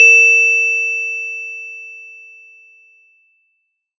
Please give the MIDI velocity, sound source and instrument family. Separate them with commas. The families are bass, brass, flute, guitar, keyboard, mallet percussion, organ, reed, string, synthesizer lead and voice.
25, acoustic, mallet percussion